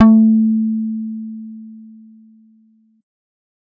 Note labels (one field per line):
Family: bass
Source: synthesizer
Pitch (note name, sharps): A3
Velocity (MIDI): 100